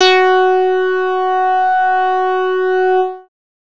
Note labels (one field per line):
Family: bass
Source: synthesizer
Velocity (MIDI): 25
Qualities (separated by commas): distorted